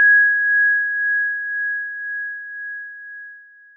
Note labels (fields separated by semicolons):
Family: mallet percussion; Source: acoustic; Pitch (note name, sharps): G#6; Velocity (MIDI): 50; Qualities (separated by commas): bright, long release